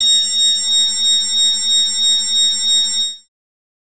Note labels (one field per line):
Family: bass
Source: synthesizer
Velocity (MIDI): 100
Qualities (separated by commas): bright, distorted